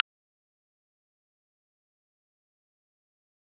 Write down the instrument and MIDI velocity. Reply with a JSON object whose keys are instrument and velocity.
{"instrument": "electronic guitar", "velocity": 100}